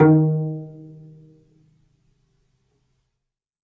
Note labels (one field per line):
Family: string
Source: acoustic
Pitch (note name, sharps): D#3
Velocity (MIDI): 75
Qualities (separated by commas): dark, reverb